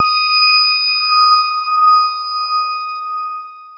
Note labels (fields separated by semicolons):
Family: keyboard; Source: electronic; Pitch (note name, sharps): D#6; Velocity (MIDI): 75; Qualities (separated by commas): long release